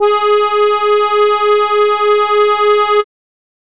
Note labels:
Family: keyboard; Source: acoustic; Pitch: G#4; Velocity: 25

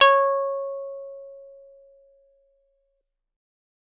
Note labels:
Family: guitar; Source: acoustic; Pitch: C#5; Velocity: 100

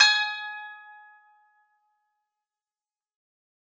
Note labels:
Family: guitar; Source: acoustic; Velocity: 50; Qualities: bright, fast decay

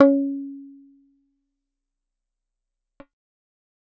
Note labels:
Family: guitar; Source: acoustic; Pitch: C#4; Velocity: 25; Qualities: dark, fast decay, percussive

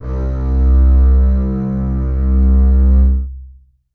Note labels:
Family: string; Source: acoustic; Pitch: C2; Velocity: 50; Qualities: long release, reverb

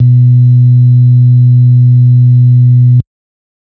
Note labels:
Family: organ; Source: electronic; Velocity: 127

